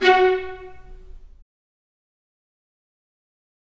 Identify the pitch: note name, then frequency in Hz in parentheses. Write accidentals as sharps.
F#4 (370 Hz)